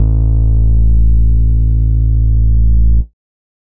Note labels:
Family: bass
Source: synthesizer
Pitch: A1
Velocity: 100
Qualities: distorted

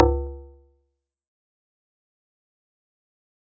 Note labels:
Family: mallet percussion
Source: acoustic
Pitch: C#2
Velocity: 127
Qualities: fast decay, percussive

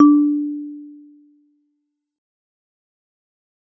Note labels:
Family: mallet percussion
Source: acoustic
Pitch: D4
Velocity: 75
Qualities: dark, fast decay, reverb

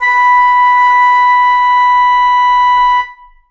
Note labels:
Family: flute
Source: acoustic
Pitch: B5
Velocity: 50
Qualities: reverb

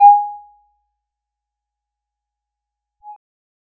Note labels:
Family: bass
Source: synthesizer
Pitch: G#5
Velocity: 25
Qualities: fast decay, percussive

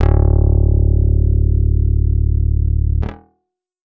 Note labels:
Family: guitar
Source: acoustic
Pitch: D1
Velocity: 100

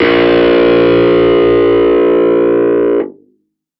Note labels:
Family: keyboard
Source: electronic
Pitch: A#1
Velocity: 127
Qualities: distorted

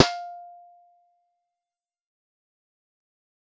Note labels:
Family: guitar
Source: synthesizer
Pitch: F5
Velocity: 127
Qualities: fast decay, percussive

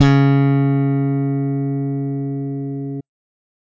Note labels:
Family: bass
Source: electronic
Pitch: C#3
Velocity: 50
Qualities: bright

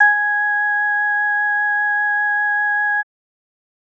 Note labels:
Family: organ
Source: electronic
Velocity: 50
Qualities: multiphonic

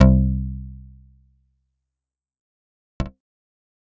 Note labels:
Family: bass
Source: synthesizer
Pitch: C2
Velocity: 100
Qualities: fast decay

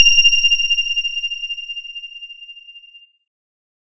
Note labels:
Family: keyboard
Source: electronic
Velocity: 100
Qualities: bright

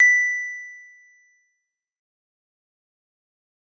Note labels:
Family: mallet percussion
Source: acoustic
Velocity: 100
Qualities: bright, fast decay

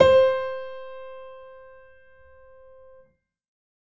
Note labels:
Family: keyboard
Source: acoustic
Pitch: C5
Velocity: 127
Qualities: reverb

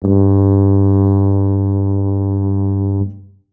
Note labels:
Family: brass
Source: acoustic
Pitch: G2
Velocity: 50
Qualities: dark

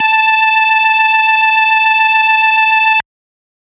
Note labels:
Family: organ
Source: electronic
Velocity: 25

